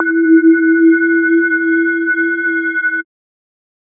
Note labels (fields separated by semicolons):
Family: mallet percussion; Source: electronic; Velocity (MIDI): 25; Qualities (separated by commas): multiphonic, non-linear envelope